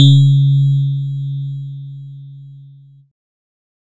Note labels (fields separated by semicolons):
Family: keyboard; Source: electronic; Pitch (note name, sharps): C#3; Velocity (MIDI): 100; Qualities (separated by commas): distorted